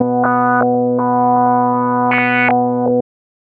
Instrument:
synthesizer bass